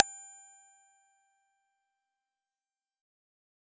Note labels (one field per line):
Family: bass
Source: synthesizer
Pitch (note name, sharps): G5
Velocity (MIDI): 127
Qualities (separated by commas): fast decay, percussive